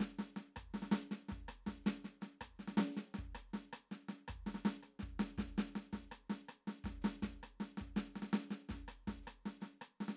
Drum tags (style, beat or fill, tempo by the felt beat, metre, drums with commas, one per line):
Venezuelan merengue
beat
324 eighth notes per minute
5/8
hi-hat pedal, snare, cross-stick, kick